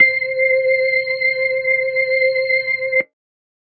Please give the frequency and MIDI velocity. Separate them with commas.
523.3 Hz, 100